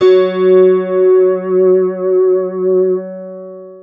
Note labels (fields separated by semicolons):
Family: guitar; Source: electronic; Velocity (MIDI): 25; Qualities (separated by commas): long release, multiphonic, non-linear envelope